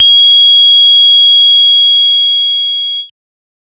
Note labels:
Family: bass; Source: synthesizer; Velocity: 25; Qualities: bright, distorted, multiphonic

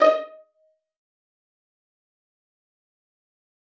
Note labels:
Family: string; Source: acoustic; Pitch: D#5; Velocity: 50; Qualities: fast decay, percussive, reverb

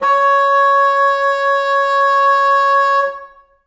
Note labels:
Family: reed; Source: acoustic; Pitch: C#5; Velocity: 127; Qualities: reverb

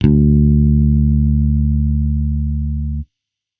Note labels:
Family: bass; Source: electronic; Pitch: D2; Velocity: 50; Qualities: distorted

